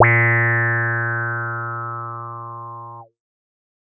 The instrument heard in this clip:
synthesizer bass